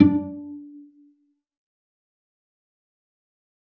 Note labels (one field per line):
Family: string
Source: acoustic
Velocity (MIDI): 25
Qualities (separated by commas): dark, fast decay, percussive, reverb